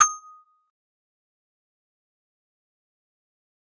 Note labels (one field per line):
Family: mallet percussion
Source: acoustic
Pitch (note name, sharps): D#6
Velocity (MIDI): 50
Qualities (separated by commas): fast decay, percussive